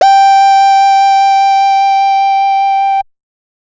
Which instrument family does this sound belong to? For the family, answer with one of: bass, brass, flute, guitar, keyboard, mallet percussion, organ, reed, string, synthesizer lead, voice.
bass